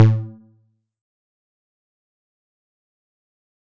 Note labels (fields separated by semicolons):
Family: bass; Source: synthesizer; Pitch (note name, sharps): A2; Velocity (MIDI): 127; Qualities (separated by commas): fast decay, percussive